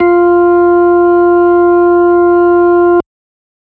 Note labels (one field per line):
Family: organ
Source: electronic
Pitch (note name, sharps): F4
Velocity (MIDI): 75